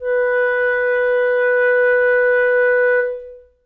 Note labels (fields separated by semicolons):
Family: reed; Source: acoustic; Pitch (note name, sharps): B4; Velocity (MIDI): 75; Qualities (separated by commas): reverb